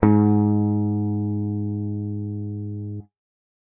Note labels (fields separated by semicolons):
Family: guitar; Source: electronic; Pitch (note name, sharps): G#2; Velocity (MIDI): 127